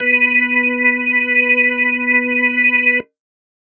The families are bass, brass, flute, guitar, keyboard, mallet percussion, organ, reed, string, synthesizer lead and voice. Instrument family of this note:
organ